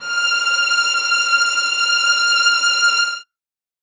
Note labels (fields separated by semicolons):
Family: string; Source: acoustic; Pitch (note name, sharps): F6; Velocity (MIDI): 75; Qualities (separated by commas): reverb